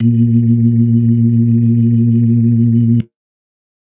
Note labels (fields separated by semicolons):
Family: organ; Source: electronic; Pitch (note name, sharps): A#2; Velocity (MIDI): 25; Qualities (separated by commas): reverb